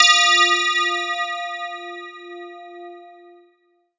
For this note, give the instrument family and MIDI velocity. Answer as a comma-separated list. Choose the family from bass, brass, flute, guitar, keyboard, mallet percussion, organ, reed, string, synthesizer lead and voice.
mallet percussion, 127